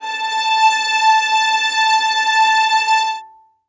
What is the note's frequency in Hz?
880 Hz